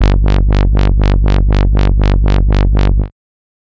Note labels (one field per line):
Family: bass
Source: synthesizer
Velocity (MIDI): 75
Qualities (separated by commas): bright, distorted, tempo-synced